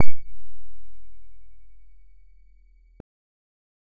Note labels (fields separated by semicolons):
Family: bass; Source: synthesizer; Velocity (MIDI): 25